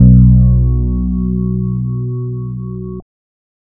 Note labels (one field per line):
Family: bass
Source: synthesizer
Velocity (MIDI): 25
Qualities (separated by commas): distorted, multiphonic